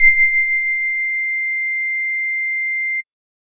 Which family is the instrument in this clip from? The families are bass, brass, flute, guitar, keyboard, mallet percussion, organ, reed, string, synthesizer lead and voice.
bass